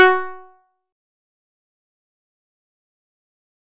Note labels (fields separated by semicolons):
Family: guitar; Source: acoustic; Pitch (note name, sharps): F#4; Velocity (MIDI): 25; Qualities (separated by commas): distorted, fast decay, percussive